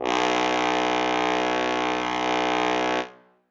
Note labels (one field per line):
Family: brass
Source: acoustic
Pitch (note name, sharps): B1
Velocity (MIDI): 127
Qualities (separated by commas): reverb